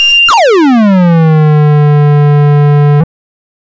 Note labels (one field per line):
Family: bass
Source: synthesizer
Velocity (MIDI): 127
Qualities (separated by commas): bright, distorted, non-linear envelope